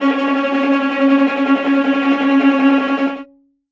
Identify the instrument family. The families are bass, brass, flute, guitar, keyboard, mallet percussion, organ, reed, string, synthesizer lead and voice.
string